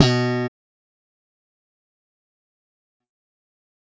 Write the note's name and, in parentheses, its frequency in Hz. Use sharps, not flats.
B2 (123.5 Hz)